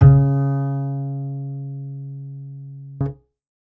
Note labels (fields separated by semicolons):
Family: bass; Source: acoustic; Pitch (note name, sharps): C#3; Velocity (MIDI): 75